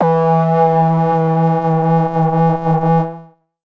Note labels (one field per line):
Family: synthesizer lead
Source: synthesizer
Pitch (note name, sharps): E3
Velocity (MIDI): 100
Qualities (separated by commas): distorted, multiphonic, non-linear envelope